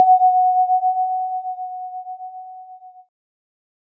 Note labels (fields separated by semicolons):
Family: keyboard; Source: electronic; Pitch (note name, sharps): F#5; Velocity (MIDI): 50; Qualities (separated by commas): multiphonic